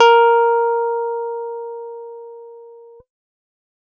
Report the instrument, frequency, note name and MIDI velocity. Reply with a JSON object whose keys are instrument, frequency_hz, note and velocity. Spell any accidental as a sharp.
{"instrument": "electronic guitar", "frequency_hz": 466.2, "note": "A#4", "velocity": 50}